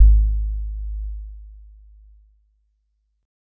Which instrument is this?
acoustic mallet percussion instrument